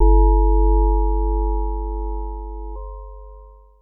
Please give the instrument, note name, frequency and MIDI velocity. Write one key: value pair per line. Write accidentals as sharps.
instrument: synthesizer mallet percussion instrument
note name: G1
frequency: 49 Hz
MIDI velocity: 75